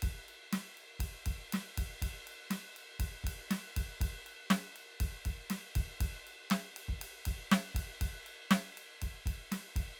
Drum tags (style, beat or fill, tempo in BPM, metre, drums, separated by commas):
rock, beat, 120 BPM, 4/4, ride, snare, kick